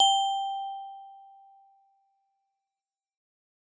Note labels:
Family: mallet percussion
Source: acoustic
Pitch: G5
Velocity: 127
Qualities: fast decay

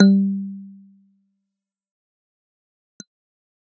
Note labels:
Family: keyboard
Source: electronic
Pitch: G3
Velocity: 50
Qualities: fast decay

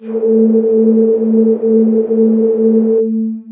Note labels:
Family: voice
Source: synthesizer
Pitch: A3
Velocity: 50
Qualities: distorted, long release

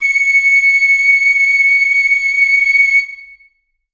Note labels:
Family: reed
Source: acoustic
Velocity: 100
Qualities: reverb

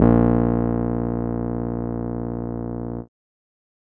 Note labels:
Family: keyboard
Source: electronic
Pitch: A#1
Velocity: 50

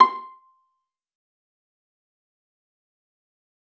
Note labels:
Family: string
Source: acoustic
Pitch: C6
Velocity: 100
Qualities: fast decay, percussive, reverb

